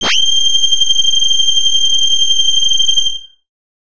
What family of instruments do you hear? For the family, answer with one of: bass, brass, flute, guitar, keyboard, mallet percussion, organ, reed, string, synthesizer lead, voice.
bass